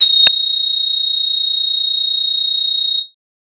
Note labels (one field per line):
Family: flute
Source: synthesizer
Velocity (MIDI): 127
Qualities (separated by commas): bright, distorted